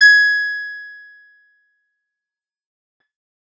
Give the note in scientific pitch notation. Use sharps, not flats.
G#6